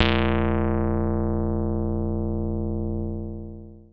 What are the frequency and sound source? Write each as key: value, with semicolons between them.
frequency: 30.87 Hz; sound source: electronic